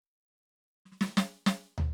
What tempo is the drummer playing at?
122 BPM